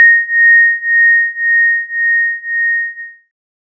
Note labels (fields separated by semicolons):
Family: synthesizer lead; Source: synthesizer; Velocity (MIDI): 100